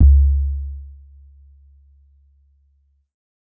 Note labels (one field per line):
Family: keyboard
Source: electronic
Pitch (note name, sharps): C#2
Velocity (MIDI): 50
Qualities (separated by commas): dark